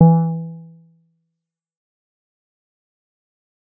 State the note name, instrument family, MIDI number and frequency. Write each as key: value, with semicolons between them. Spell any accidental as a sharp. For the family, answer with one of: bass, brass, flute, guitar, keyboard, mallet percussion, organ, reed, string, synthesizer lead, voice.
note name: E3; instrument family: bass; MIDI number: 52; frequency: 164.8 Hz